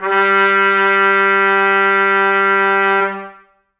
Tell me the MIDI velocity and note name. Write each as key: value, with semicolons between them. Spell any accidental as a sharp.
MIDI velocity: 100; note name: G3